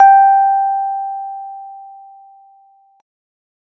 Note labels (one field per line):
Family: keyboard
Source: electronic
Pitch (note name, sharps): G5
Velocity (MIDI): 25